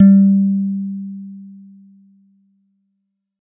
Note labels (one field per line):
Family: guitar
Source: synthesizer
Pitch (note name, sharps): G3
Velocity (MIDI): 50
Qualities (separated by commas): dark